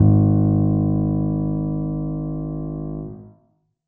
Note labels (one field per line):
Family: keyboard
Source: acoustic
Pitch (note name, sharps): G#1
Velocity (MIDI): 50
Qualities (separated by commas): dark, reverb